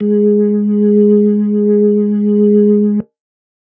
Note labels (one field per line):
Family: organ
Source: electronic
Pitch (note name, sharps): G#3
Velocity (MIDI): 25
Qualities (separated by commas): dark